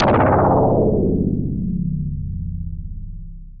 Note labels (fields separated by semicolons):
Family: synthesizer lead; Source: synthesizer; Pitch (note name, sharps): C0; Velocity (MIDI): 127; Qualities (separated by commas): long release